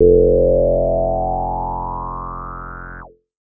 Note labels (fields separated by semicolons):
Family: bass; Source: synthesizer; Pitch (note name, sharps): F1; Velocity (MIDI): 25